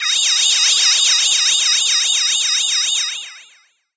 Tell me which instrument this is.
synthesizer voice